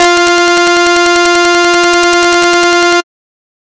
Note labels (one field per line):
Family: bass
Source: synthesizer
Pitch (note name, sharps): F4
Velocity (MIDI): 127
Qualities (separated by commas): bright, distorted